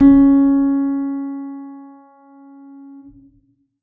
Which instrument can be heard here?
acoustic keyboard